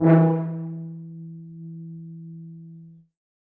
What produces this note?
acoustic brass instrument